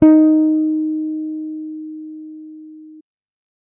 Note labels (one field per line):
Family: bass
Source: electronic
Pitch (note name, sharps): D#4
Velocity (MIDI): 127